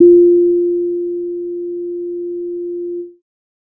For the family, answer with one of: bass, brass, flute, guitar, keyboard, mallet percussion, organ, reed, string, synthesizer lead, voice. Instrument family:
bass